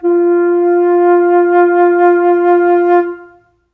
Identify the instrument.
acoustic flute